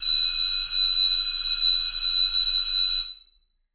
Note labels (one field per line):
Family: reed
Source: acoustic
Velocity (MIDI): 127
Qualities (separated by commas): bright, reverb